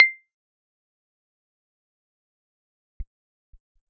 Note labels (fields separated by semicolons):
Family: keyboard; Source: electronic; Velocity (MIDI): 75; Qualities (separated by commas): fast decay, percussive